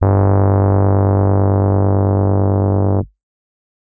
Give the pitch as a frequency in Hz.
49 Hz